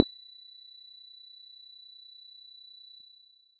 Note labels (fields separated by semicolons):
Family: mallet percussion; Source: electronic; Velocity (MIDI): 50